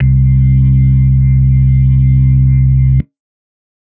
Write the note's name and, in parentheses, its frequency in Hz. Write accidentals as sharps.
C2 (65.41 Hz)